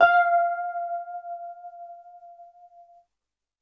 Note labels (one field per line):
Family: keyboard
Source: electronic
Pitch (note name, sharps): F5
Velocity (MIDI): 100